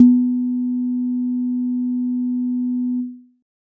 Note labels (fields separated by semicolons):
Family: keyboard; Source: electronic; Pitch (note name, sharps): B3; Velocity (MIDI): 75; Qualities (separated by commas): dark